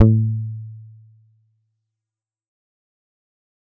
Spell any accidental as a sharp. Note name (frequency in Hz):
A2 (110 Hz)